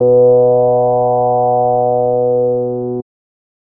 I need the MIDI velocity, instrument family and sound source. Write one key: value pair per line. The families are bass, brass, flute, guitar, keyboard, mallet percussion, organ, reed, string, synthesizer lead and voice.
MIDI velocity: 50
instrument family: bass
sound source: synthesizer